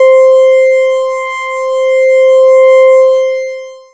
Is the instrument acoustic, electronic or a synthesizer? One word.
synthesizer